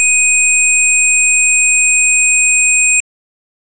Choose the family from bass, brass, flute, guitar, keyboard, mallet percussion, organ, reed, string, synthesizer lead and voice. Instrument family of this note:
organ